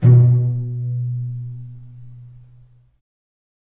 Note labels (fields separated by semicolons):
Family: string; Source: acoustic; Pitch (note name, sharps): B2; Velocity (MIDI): 75; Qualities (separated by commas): dark, reverb